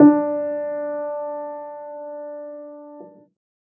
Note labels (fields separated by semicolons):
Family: keyboard; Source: acoustic; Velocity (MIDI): 25; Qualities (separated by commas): reverb